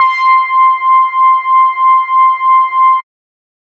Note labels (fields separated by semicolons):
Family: bass; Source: synthesizer; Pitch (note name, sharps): C6; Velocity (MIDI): 25